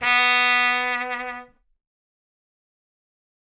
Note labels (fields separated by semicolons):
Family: brass; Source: acoustic; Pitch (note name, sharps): B3; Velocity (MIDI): 75; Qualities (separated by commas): bright, fast decay